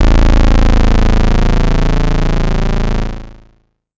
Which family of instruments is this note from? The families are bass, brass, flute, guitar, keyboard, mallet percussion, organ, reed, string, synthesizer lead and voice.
bass